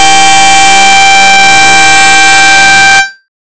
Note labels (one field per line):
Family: bass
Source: synthesizer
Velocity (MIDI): 50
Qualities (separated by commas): bright, distorted